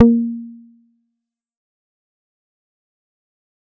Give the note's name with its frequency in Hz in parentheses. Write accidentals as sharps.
A#3 (233.1 Hz)